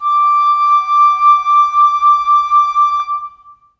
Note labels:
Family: flute; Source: acoustic; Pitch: D6; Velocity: 50; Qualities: long release, reverb

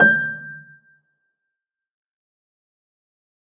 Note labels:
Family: keyboard; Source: acoustic; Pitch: G6; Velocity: 25; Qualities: fast decay, percussive, reverb

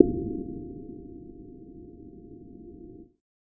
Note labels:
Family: bass; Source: synthesizer; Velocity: 100

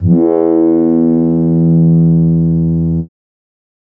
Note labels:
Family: keyboard; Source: synthesizer; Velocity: 75

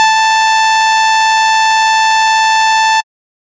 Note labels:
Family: bass; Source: synthesizer; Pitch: A5; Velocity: 127; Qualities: bright, distorted

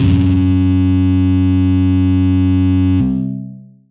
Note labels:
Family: guitar; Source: electronic; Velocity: 100; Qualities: bright, distorted, long release

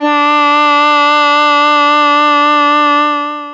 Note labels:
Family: voice; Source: synthesizer; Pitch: D4; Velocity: 75; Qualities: distorted, long release

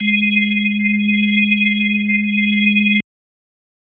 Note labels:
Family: organ; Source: electronic; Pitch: G#3; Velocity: 75

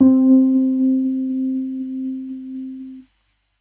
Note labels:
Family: keyboard; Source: electronic; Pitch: C4; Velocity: 50; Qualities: dark

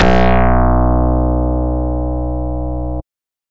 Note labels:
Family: bass; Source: synthesizer; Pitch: B1; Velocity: 127; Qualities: bright, distorted

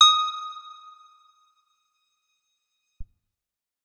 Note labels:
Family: guitar; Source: electronic; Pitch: D#6; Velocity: 127; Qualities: bright, percussive, reverb

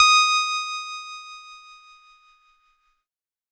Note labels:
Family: keyboard; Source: electronic; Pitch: D#6; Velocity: 25; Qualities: bright, distorted

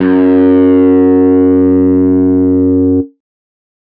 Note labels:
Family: guitar; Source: electronic; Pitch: F#2; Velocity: 75; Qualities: distorted

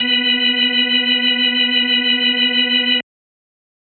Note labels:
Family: organ; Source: electronic; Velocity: 75

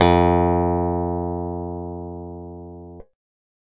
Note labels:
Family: keyboard; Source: electronic; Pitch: F2; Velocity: 75

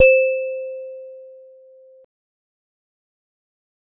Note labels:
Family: mallet percussion; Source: acoustic; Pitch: C5; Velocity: 25; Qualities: fast decay

